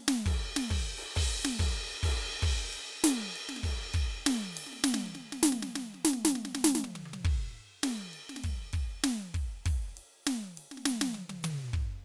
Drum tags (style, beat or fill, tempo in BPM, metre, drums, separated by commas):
rock, beat, 100 BPM, 4/4, crash, ride, closed hi-hat, hi-hat pedal, snare, cross-stick, high tom, mid tom, kick